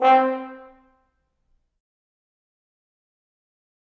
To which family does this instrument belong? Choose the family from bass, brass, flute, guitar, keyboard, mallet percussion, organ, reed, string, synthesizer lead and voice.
brass